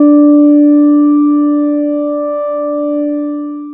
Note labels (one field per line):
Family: bass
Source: synthesizer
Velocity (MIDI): 75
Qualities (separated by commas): long release